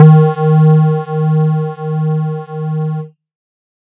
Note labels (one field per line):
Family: synthesizer lead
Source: synthesizer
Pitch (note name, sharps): D#3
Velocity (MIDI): 127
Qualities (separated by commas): distorted